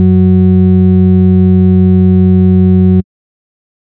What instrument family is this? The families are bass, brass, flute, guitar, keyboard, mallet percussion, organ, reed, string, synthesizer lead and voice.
bass